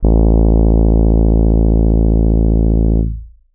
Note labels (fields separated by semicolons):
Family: keyboard; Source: electronic; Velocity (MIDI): 127; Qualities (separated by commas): distorted